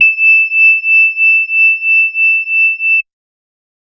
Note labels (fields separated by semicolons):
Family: organ; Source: electronic; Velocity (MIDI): 100; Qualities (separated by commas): bright